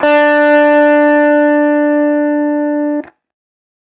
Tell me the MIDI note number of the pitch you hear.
62